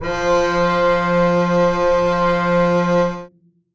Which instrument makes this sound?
acoustic string instrument